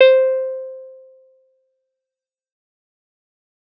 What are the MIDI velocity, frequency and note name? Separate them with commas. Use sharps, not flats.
127, 523.3 Hz, C5